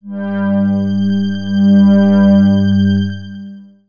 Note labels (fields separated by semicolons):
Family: synthesizer lead; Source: synthesizer; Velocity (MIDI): 25; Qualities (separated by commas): long release, non-linear envelope